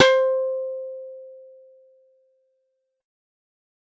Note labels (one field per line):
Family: guitar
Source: synthesizer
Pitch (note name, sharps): C5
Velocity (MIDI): 50